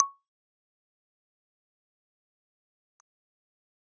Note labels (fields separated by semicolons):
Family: keyboard; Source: electronic; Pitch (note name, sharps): C#6; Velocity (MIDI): 25; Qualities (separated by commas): fast decay, percussive